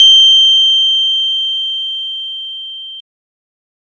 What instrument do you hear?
electronic organ